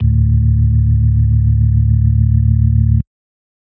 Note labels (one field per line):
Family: organ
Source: electronic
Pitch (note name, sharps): D1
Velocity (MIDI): 75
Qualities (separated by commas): dark